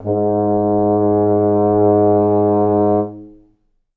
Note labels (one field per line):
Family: brass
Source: acoustic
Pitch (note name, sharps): G#2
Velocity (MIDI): 25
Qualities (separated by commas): dark, reverb